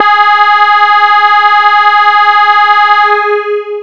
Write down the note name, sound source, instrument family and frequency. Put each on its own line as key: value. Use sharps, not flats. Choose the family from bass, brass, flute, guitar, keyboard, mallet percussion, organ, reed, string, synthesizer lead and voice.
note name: G#4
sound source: synthesizer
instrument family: bass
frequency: 415.3 Hz